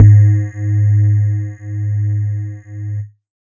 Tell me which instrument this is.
synthesizer lead